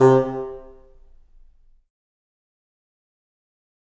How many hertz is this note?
130.8 Hz